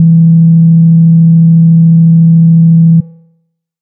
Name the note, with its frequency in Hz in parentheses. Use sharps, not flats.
E3 (164.8 Hz)